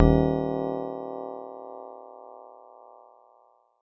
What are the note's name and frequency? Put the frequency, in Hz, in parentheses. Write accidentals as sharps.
D#1 (38.89 Hz)